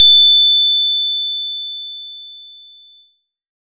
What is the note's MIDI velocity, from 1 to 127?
50